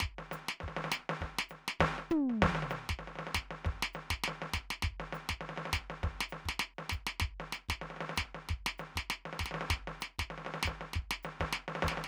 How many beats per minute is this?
99 BPM